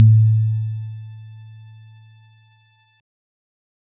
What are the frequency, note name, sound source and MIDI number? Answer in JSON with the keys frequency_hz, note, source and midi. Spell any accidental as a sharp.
{"frequency_hz": 110, "note": "A2", "source": "electronic", "midi": 45}